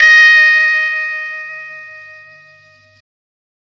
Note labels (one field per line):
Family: guitar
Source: electronic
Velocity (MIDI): 127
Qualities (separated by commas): reverb